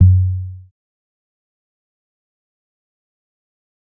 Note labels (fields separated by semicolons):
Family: bass; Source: synthesizer; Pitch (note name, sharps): F#2; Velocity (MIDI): 100; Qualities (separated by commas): dark, fast decay, percussive